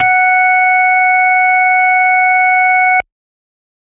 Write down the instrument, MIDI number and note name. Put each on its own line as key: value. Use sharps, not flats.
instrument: electronic organ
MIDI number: 78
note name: F#5